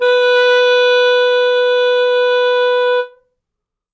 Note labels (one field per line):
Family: reed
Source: acoustic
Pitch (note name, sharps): B4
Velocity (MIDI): 50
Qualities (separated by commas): reverb